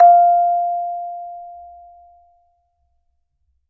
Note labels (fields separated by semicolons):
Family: mallet percussion; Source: acoustic; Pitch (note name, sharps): F5; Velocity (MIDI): 75; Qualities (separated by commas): reverb